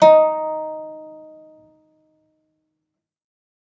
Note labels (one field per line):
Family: guitar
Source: acoustic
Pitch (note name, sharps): D#4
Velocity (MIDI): 50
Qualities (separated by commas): reverb